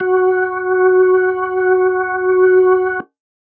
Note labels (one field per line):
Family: organ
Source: electronic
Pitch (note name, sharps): F#4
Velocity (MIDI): 50